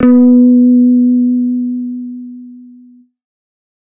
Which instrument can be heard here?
synthesizer bass